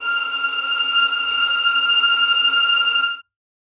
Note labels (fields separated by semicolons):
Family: string; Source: acoustic; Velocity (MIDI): 75; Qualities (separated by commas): non-linear envelope, reverb